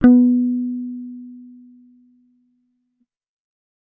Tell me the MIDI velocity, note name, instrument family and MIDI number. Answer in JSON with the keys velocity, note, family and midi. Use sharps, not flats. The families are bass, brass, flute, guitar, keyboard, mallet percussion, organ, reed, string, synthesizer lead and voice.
{"velocity": 100, "note": "B3", "family": "bass", "midi": 59}